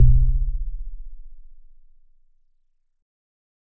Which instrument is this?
electronic organ